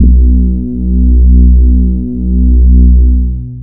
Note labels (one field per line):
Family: bass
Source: synthesizer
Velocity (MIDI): 50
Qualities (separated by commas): long release